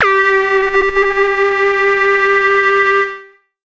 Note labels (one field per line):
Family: synthesizer lead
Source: synthesizer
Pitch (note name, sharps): G4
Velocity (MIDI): 75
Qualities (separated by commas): distorted, multiphonic, non-linear envelope